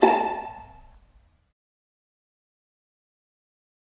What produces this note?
acoustic string instrument